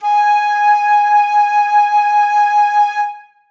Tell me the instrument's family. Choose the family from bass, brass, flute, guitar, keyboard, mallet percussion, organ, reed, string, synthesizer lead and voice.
flute